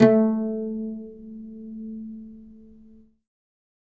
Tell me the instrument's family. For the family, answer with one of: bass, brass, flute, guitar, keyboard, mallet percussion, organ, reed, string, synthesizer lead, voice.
guitar